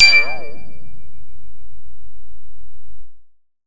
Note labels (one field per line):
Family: bass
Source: synthesizer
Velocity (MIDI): 50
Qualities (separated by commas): distorted